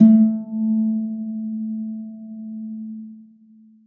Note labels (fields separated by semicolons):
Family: string; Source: acoustic; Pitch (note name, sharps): A3; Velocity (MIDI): 50; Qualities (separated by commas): long release, reverb